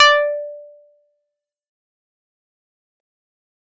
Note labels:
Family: keyboard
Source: electronic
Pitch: D5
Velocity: 127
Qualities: distorted, fast decay, percussive

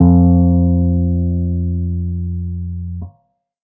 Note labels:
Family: keyboard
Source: electronic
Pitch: F2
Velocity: 50

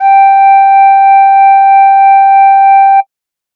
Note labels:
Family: flute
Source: synthesizer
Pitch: G5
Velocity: 75

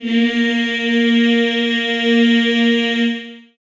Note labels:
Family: voice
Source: acoustic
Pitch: A#3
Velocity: 100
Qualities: reverb

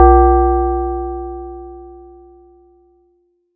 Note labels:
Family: mallet percussion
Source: acoustic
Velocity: 127

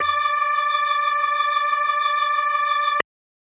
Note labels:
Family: organ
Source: electronic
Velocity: 127

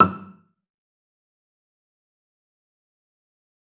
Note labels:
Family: string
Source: acoustic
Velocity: 75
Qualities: fast decay, percussive, reverb

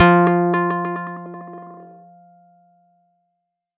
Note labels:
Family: guitar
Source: electronic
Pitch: F3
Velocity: 127

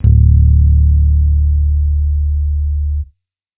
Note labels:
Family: bass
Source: electronic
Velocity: 25

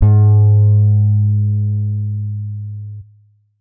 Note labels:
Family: guitar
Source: electronic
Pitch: G#2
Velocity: 25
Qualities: distorted

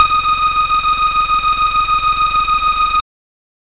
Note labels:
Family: bass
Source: synthesizer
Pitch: D#6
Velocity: 127

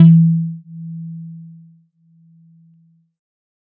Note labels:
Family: keyboard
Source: electronic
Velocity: 25

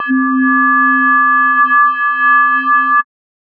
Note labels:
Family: mallet percussion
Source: synthesizer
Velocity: 50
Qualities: multiphonic, non-linear envelope

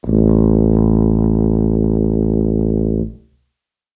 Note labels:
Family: brass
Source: acoustic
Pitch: A1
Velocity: 25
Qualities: dark

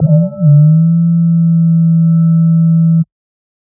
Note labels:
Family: bass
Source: synthesizer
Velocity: 127

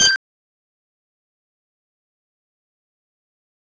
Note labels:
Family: bass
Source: synthesizer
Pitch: G6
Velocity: 50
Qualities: fast decay, percussive

